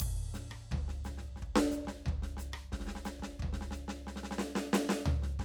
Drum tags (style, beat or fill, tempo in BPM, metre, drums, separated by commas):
samba, beat, 89 BPM, 4/4, ride, hi-hat pedal, snare, cross-stick, floor tom, kick